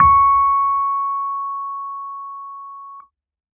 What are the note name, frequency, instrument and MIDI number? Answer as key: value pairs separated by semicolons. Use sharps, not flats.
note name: C#6; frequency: 1109 Hz; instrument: electronic keyboard; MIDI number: 85